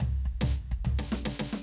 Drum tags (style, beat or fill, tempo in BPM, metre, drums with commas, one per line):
punk
fill
144 BPM
4/4
snare, floor tom, kick